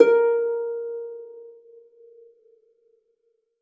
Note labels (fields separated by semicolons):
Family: string; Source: acoustic; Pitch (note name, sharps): A#4; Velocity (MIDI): 50; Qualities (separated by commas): reverb